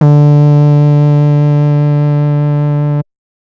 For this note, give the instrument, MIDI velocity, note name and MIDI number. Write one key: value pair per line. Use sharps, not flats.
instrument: synthesizer bass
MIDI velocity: 127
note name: D3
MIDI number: 50